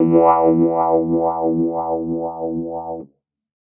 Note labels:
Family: keyboard; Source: electronic; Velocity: 25

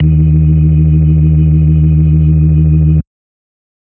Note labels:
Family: organ; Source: electronic; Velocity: 75; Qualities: dark

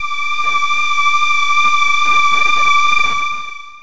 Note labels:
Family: voice; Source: synthesizer; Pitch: D6; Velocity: 25; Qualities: distorted, long release

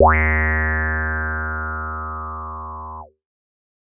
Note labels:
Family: bass; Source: synthesizer; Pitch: D#2; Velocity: 100

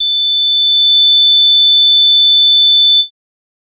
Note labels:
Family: bass; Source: synthesizer; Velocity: 25; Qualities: bright, distorted

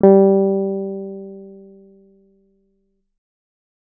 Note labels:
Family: guitar; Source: acoustic; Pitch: G3; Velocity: 25; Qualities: dark

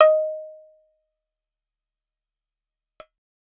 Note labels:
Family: guitar; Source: acoustic; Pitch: D#5; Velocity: 127; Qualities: fast decay, percussive

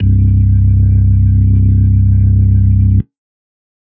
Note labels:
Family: organ; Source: electronic; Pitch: C1; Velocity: 75; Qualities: distorted

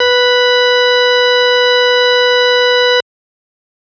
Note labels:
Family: organ; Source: electronic; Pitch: B4; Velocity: 100

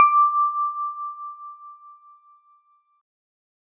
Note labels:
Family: keyboard; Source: electronic; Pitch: D6; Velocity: 50

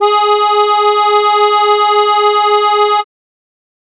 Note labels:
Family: keyboard; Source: acoustic; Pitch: G#4; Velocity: 100

